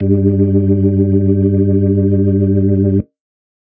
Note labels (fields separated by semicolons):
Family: organ; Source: electronic; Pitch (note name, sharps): G2; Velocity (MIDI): 127